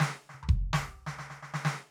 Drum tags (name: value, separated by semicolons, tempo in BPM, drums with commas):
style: fast funk; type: fill; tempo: 125 BPM; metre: 4/4; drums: snare, high tom, floor tom, kick